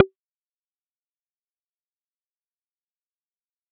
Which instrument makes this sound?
synthesizer bass